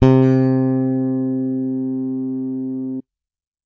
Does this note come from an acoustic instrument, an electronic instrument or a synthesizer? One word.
electronic